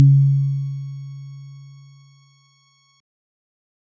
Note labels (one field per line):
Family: keyboard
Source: electronic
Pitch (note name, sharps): C#3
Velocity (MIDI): 100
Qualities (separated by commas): dark